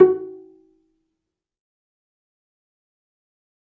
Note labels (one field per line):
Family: string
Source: acoustic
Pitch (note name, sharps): F#4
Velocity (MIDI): 127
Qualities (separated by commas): fast decay, percussive, reverb